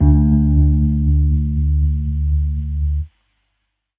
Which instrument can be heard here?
electronic keyboard